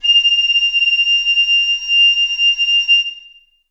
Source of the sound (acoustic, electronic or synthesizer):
acoustic